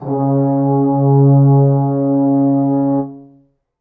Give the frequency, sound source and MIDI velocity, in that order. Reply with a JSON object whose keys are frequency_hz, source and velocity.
{"frequency_hz": 138.6, "source": "acoustic", "velocity": 50}